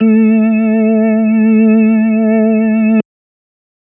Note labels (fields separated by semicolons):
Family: organ; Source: electronic; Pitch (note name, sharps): A3; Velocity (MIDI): 75